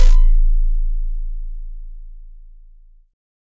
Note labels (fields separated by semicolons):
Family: keyboard; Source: synthesizer; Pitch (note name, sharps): A0; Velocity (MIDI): 50